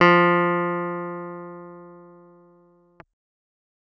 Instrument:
electronic keyboard